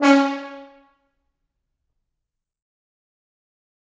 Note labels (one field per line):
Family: brass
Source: acoustic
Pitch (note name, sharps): C#4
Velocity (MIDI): 127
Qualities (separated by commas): bright, fast decay, percussive, reverb